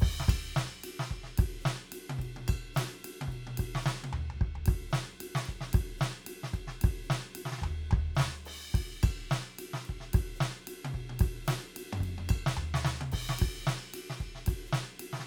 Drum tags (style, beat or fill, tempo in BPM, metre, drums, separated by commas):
swing, beat, 110 BPM, 4/4, crash, ride, ride bell, hi-hat pedal, snare, high tom, mid tom, floor tom, kick